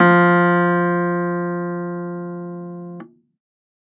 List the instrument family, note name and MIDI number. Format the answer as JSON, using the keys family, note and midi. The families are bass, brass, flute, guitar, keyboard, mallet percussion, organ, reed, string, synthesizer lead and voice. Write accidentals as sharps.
{"family": "keyboard", "note": "F3", "midi": 53}